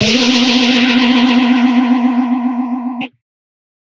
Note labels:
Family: guitar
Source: electronic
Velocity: 127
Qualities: bright, distorted

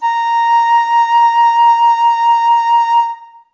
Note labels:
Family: flute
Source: acoustic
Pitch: A#5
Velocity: 127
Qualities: reverb

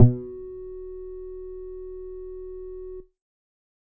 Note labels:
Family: bass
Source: synthesizer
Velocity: 25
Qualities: distorted

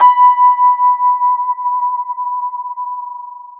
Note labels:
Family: guitar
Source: electronic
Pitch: B5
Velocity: 127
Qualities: long release, multiphonic, non-linear envelope

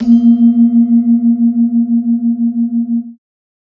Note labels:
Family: mallet percussion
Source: acoustic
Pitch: A#3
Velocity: 75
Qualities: multiphonic

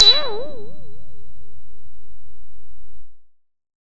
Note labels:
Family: bass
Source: synthesizer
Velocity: 50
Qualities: bright, distorted

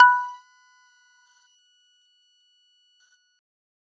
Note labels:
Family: mallet percussion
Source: acoustic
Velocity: 75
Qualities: multiphonic, percussive

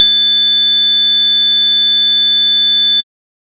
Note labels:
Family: bass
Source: synthesizer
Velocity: 25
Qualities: bright, distorted, tempo-synced

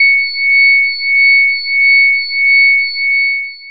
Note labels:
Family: bass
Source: synthesizer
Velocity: 127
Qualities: bright, distorted, long release

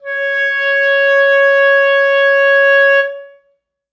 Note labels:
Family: reed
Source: acoustic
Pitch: C#5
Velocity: 100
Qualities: reverb

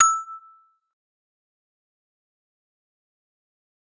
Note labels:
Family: mallet percussion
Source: acoustic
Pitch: E6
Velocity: 75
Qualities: fast decay, percussive

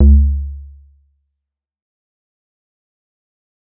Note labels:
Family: bass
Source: synthesizer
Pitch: C#2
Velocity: 25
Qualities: dark, fast decay

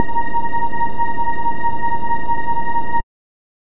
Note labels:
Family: bass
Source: synthesizer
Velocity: 25

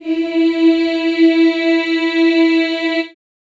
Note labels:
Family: voice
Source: acoustic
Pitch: E4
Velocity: 75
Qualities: reverb

